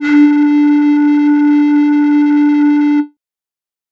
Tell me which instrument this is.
synthesizer flute